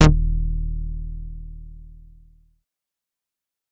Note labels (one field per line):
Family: bass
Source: synthesizer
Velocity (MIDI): 25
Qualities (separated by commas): distorted, fast decay